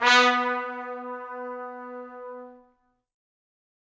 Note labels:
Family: brass; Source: acoustic; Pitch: B3; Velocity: 25; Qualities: bright, reverb

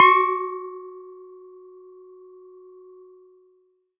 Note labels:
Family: mallet percussion; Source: acoustic; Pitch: F#4; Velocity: 127

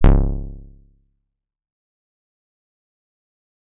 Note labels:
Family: guitar; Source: electronic; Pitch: C#1; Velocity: 25; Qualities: fast decay, percussive

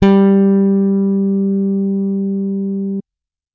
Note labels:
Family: bass; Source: electronic; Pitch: G3; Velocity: 100

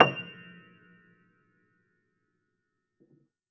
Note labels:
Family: keyboard; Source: acoustic; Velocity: 127; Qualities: fast decay, percussive, reverb

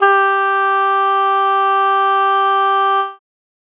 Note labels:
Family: reed; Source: acoustic; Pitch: G4; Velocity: 100; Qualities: bright

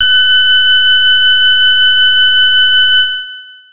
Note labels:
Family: keyboard; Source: electronic; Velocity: 100; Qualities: bright, distorted, long release

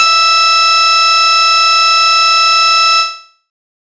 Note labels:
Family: bass; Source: synthesizer; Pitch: E6; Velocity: 100; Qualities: bright, distorted

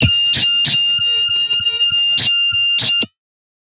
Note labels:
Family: guitar; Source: synthesizer; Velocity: 127

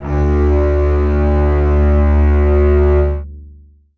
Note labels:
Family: string; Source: acoustic; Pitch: D2; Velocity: 100; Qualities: long release, reverb

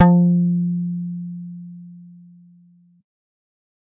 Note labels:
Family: bass; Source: synthesizer; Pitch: F3; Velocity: 127

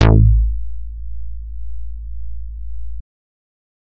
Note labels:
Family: bass; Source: synthesizer; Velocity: 127; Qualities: distorted

